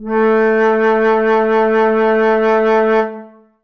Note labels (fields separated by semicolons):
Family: flute; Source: acoustic; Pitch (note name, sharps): A3; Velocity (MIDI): 127; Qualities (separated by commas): reverb